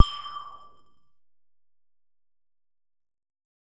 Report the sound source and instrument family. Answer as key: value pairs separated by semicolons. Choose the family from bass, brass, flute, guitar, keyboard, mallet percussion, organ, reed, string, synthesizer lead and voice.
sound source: synthesizer; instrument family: bass